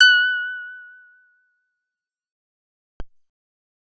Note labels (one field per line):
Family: bass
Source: synthesizer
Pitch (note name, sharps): F#6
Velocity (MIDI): 25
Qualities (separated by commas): fast decay